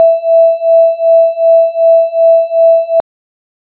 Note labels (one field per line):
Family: organ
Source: electronic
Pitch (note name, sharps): E5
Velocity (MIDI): 127